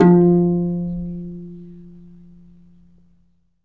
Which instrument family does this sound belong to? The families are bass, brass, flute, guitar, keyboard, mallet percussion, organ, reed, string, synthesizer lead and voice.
guitar